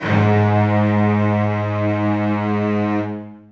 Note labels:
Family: string; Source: acoustic; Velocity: 127; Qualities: long release, reverb

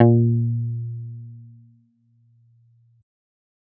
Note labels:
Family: bass; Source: synthesizer; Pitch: A#2; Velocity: 127

